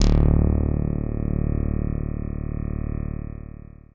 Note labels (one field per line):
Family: guitar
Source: synthesizer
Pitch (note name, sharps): D1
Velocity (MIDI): 127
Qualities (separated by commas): long release